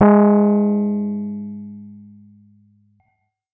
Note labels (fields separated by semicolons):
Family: keyboard; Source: electronic; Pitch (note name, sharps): G#3; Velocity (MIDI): 75; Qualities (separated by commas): distorted